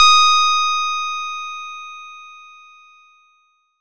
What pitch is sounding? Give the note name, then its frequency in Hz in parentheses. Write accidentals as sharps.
D#6 (1245 Hz)